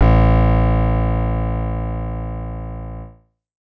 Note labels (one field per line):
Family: keyboard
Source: synthesizer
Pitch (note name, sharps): A1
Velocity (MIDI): 100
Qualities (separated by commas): distorted